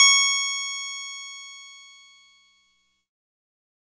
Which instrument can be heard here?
electronic keyboard